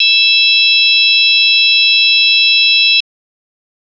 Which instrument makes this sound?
electronic organ